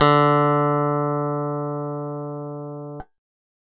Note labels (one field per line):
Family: keyboard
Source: electronic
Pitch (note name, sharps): D3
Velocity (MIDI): 25